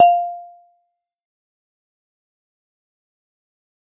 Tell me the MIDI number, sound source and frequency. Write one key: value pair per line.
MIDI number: 77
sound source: acoustic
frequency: 698.5 Hz